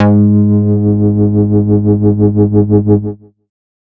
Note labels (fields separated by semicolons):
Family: bass; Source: synthesizer; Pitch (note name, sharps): G#2; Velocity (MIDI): 127; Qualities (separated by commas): distorted